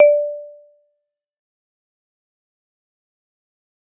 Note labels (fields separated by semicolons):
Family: mallet percussion; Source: acoustic; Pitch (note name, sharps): D5; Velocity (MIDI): 50; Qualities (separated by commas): fast decay, percussive